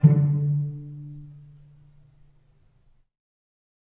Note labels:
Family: string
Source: acoustic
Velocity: 50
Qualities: dark, reverb

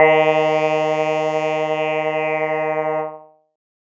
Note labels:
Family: keyboard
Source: electronic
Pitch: D#3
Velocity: 75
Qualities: distorted, multiphonic

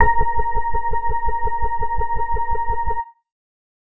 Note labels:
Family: keyboard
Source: electronic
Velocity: 50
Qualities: distorted

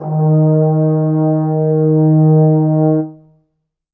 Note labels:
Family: brass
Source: acoustic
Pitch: D#3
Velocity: 50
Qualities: dark, reverb

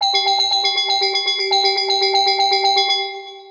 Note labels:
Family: mallet percussion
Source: synthesizer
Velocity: 75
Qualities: long release, multiphonic, tempo-synced

